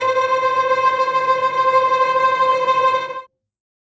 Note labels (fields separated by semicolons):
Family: string; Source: acoustic; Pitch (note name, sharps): C5; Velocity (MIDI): 25; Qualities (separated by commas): bright, non-linear envelope, reverb